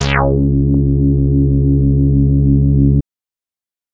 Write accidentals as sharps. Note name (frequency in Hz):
C#2 (69.3 Hz)